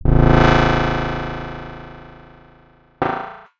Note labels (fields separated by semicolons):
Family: guitar; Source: acoustic; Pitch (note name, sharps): A0; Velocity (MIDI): 75; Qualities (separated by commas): bright, distorted